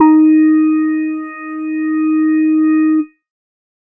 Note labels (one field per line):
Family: organ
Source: electronic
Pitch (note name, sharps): D#4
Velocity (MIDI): 50